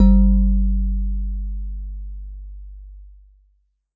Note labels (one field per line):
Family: mallet percussion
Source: acoustic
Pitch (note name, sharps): G1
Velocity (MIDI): 100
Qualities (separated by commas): dark